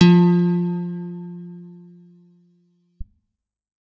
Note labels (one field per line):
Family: guitar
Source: electronic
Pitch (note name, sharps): F3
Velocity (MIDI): 75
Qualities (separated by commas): reverb